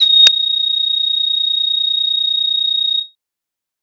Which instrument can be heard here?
synthesizer flute